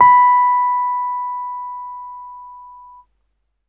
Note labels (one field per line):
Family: keyboard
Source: electronic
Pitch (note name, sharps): B5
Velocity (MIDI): 75